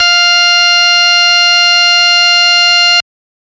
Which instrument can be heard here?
electronic organ